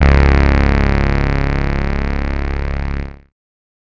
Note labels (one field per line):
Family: bass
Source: synthesizer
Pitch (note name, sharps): C#1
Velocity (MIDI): 25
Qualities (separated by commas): bright, distorted